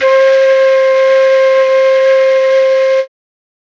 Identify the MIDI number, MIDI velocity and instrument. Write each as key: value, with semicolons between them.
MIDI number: 72; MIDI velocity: 25; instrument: acoustic flute